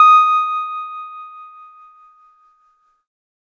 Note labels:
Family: keyboard; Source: electronic; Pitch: D#6; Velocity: 127

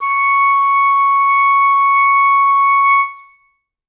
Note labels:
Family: reed; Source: acoustic; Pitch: C#6; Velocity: 50; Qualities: reverb

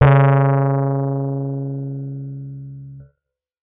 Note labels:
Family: keyboard; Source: electronic; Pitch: C#3; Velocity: 127; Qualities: distorted

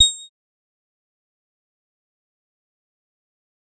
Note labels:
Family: bass; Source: synthesizer; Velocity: 50; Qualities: bright, distorted, fast decay, percussive

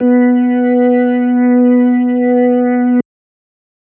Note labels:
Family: organ; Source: electronic; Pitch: B3; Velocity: 75; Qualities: distorted

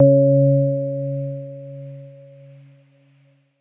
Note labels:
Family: keyboard; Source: electronic; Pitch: C#3; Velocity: 75; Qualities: dark

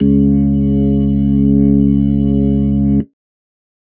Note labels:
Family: organ; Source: electronic; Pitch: C#2; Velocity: 127; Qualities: dark

